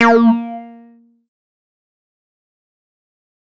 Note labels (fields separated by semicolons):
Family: bass; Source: synthesizer; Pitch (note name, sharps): A#3; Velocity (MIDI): 100; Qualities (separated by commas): distorted, fast decay